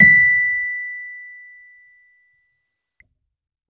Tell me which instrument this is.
electronic keyboard